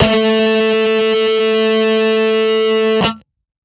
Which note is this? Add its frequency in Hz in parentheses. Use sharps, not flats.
A3 (220 Hz)